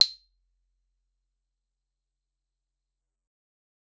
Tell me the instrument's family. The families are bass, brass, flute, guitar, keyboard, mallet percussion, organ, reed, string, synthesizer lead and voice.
guitar